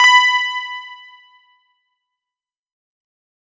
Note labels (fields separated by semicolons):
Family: guitar; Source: electronic; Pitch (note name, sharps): B5; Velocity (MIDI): 50; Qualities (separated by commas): fast decay